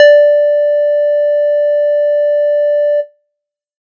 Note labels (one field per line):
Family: bass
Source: synthesizer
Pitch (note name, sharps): D5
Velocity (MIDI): 50